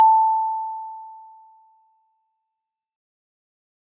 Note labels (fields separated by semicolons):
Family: mallet percussion; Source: acoustic; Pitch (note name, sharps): A5; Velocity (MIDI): 127; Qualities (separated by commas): fast decay